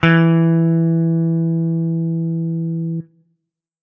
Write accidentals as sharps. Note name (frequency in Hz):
E3 (164.8 Hz)